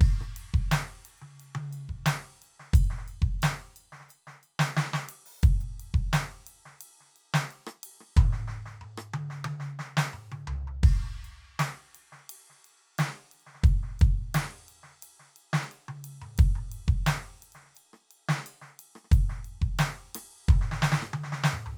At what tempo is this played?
88 BPM